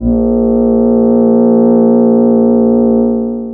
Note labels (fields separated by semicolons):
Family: voice; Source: synthesizer; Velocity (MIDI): 25; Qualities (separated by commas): distorted, long release